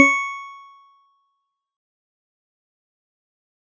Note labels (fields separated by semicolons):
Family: mallet percussion; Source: acoustic; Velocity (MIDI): 127; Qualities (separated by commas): fast decay, percussive